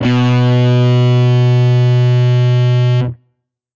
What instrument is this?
electronic guitar